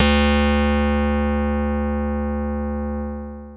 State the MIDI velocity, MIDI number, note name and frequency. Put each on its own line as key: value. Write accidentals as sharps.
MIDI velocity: 100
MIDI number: 38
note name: D2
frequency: 73.42 Hz